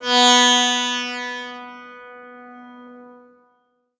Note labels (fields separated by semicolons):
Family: guitar; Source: acoustic; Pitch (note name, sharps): B3; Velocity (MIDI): 127; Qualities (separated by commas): bright, reverb